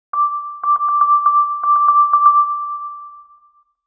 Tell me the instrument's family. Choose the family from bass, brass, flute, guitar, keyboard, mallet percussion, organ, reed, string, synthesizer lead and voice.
mallet percussion